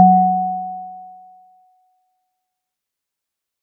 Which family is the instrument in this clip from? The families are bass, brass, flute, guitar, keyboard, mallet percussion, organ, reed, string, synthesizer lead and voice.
mallet percussion